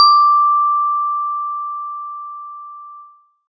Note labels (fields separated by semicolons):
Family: mallet percussion; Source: acoustic; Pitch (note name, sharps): D6; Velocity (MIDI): 25